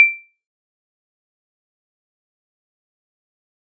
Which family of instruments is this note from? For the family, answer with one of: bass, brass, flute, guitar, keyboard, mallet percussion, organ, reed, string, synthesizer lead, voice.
mallet percussion